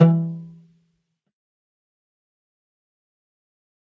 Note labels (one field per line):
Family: string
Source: acoustic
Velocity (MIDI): 50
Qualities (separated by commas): fast decay, percussive, reverb